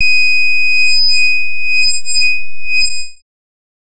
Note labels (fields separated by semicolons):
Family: bass; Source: synthesizer; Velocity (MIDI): 75; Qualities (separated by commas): bright, distorted, non-linear envelope